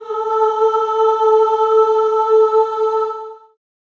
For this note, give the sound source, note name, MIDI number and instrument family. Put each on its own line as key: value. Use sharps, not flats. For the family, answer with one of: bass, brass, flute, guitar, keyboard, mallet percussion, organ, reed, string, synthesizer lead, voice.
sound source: acoustic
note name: A4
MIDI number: 69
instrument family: voice